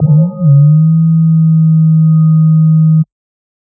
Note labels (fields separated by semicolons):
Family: bass; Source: synthesizer; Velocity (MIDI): 127